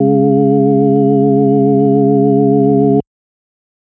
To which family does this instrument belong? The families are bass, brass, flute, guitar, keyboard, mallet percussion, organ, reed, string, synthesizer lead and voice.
organ